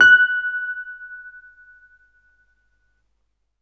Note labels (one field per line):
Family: keyboard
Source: electronic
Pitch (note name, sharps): F#6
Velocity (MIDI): 100